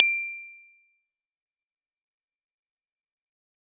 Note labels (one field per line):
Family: keyboard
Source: electronic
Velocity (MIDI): 100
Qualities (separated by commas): fast decay, percussive